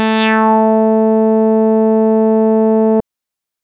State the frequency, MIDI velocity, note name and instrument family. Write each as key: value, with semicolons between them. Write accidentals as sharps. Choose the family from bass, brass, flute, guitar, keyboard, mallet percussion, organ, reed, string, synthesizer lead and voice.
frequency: 220 Hz; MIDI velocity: 127; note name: A3; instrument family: bass